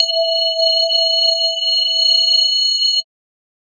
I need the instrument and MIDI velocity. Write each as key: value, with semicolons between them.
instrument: electronic mallet percussion instrument; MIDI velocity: 75